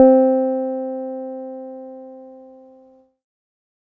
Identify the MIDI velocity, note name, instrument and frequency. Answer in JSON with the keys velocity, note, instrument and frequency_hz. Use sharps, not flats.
{"velocity": 75, "note": "C4", "instrument": "electronic keyboard", "frequency_hz": 261.6}